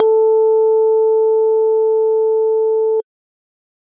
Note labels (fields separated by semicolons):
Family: organ; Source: electronic; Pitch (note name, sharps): A4; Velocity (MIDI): 25